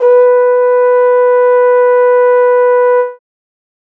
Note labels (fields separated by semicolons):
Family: brass; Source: acoustic; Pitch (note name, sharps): B4; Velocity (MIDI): 50